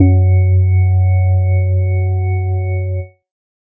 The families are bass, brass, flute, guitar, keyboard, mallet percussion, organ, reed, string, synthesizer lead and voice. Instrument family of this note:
organ